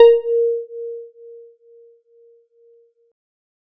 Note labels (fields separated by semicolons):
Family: keyboard; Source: electronic; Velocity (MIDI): 50